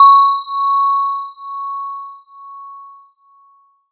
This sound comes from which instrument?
electronic mallet percussion instrument